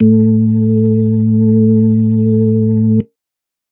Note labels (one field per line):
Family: organ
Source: electronic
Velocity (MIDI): 127